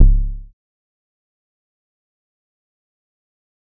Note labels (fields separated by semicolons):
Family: bass; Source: synthesizer; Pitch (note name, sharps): C#1; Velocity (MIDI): 75; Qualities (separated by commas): dark, fast decay, percussive